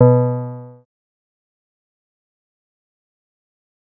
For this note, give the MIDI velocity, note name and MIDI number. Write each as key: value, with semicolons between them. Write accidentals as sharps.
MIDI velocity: 50; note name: B2; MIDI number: 47